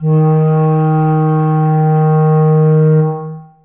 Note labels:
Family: reed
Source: acoustic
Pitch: D#3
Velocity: 50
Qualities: dark, long release, reverb

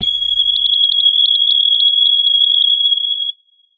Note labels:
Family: guitar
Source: electronic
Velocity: 127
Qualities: bright

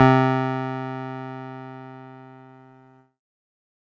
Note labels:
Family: keyboard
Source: electronic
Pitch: C3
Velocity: 50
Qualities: distorted

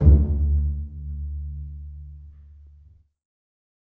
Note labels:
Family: string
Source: acoustic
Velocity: 100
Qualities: dark, reverb

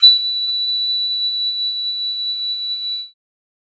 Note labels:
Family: flute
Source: acoustic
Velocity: 75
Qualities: bright

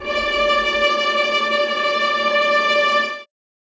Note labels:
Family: string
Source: acoustic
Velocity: 25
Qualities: bright, non-linear envelope, reverb

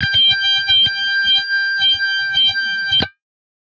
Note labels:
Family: guitar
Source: electronic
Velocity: 50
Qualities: bright, distorted

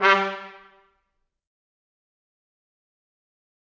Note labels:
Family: brass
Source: acoustic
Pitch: G3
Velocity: 127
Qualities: fast decay, percussive, reverb

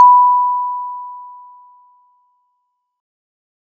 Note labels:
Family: mallet percussion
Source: acoustic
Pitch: B5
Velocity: 50

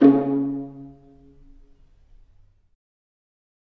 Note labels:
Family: string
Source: acoustic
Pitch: C#3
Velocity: 75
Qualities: dark, reverb

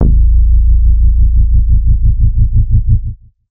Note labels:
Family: bass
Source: synthesizer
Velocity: 100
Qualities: distorted

